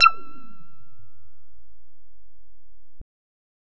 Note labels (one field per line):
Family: bass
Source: synthesizer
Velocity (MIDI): 50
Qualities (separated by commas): distorted